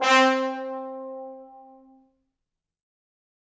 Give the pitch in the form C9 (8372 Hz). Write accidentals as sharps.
C4 (261.6 Hz)